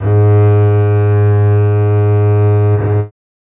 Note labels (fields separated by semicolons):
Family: string; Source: acoustic; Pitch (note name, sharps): G#2; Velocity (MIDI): 100; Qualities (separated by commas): reverb